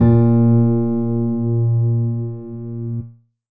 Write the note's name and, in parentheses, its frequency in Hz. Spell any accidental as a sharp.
A#2 (116.5 Hz)